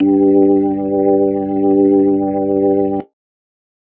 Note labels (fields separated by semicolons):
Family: organ; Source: electronic; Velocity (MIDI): 127